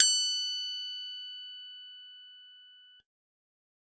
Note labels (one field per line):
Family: keyboard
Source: electronic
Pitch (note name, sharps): F#6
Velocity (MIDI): 127